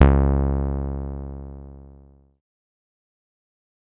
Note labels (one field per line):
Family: bass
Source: synthesizer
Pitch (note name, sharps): C#2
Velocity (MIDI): 25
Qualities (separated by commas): distorted, fast decay